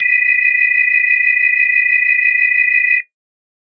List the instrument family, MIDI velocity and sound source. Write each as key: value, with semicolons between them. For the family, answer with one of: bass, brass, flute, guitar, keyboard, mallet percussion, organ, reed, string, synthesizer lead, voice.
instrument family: organ; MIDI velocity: 127; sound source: electronic